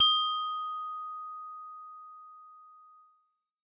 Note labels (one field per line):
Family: bass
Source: synthesizer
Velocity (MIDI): 100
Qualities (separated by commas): distorted